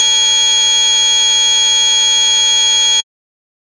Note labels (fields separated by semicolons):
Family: bass; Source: synthesizer; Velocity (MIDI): 100; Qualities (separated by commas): bright, distorted